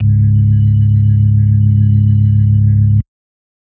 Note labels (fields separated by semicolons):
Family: organ; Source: electronic; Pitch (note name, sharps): C#1; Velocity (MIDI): 25; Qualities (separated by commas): dark